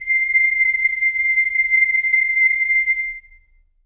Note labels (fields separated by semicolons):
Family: reed; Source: acoustic; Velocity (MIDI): 127; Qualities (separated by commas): reverb